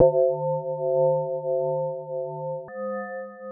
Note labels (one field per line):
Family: mallet percussion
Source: synthesizer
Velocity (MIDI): 100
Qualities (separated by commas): long release, multiphonic